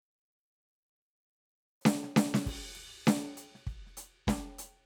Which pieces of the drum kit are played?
crash, ride, closed hi-hat, hi-hat pedal, snare, floor tom and kick